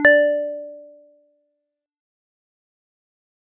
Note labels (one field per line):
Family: mallet percussion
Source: acoustic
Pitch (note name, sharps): D5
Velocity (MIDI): 50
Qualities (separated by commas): dark, fast decay, multiphonic